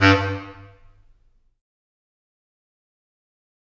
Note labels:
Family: reed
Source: acoustic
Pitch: G2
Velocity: 127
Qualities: fast decay, percussive, reverb

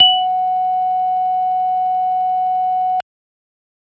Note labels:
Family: organ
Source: electronic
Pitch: F#5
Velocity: 25

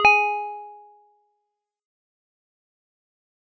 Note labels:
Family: mallet percussion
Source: acoustic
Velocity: 75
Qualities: fast decay, multiphonic

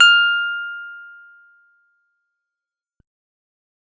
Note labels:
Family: guitar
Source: electronic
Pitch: F6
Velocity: 25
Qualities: fast decay

